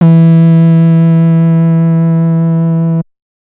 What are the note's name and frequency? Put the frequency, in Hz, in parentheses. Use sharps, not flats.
E3 (164.8 Hz)